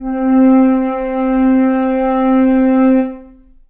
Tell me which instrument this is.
acoustic flute